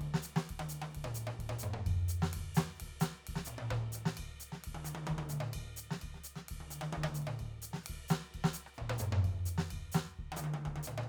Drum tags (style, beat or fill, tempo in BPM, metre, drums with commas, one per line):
Dominican merengue
beat
130 BPM
4/4
ride, ride bell, hi-hat pedal, snare, cross-stick, high tom, mid tom, floor tom, kick